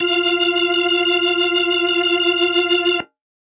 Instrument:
electronic organ